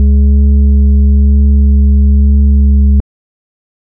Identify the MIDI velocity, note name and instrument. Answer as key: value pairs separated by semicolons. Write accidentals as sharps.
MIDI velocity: 127; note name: C#2; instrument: electronic organ